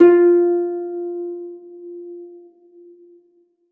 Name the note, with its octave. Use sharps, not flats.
F4